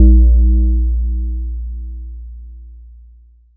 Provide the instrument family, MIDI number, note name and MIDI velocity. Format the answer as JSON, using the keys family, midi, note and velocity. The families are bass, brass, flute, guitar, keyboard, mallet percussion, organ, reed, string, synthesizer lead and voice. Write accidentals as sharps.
{"family": "mallet percussion", "midi": 34, "note": "A#1", "velocity": 50}